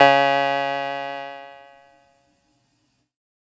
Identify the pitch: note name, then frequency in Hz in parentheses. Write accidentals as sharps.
C#3 (138.6 Hz)